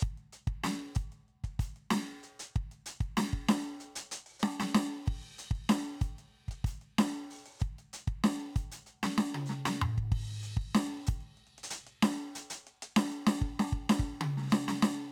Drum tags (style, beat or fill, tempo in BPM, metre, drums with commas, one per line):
rock
beat
95 BPM
4/4
crash, closed hi-hat, open hi-hat, hi-hat pedal, snare, high tom, mid tom, kick